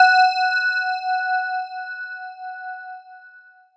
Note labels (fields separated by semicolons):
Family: mallet percussion; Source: electronic; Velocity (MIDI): 50